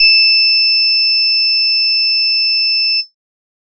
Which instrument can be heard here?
synthesizer bass